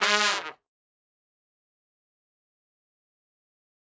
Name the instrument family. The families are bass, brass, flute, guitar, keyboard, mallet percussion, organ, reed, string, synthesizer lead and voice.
brass